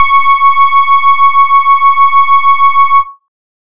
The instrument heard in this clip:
synthesizer bass